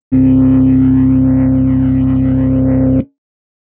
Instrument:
electronic keyboard